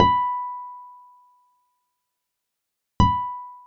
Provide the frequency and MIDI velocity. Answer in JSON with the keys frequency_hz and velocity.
{"frequency_hz": 987.8, "velocity": 50}